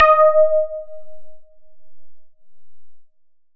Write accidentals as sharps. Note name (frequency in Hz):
D#5 (622.3 Hz)